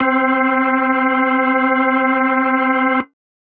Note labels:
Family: organ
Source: electronic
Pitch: C4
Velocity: 75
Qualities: distorted

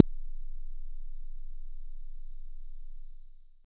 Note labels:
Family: bass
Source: synthesizer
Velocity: 25

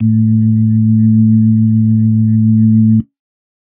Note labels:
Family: organ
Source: electronic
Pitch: A2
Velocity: 75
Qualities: dark

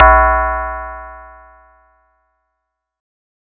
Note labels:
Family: mallet percussion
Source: acoustic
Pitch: A#1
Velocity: 100

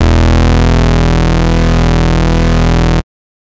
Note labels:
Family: bass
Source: synthesizer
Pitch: E1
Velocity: 25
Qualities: bright, distorted

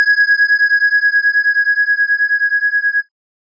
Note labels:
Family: organ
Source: electronic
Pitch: G#6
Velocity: 25

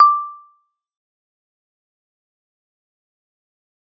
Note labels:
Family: mallet percussion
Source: acoustic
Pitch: D6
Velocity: 50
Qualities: fast decay, percussive

